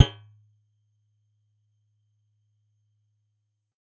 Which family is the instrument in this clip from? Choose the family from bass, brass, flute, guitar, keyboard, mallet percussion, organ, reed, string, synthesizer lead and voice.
guitar